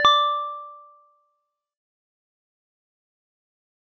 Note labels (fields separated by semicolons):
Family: mallet percussion; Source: acoustic; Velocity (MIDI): 75; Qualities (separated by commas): fast decay, multiphonic